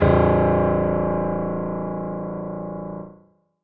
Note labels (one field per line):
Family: keyboard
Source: acoustic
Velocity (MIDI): 100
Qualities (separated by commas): reverb